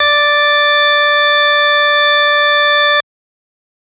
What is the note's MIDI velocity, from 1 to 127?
100